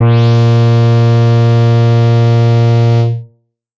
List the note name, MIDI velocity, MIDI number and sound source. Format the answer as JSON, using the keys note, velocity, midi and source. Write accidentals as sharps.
{"note": "A#2", "velocity": 50, "midi": 46, "source": "synthesizer"}